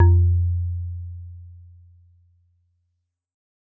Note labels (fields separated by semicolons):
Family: mallet percussion; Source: acoustic; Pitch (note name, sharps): F2; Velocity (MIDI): 25